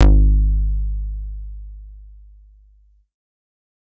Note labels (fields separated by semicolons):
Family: bass; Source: synthesizer; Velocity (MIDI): 127; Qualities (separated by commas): distorted